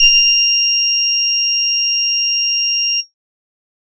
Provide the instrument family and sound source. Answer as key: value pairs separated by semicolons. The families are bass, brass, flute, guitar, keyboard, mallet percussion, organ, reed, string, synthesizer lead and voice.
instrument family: bass; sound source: synthesizer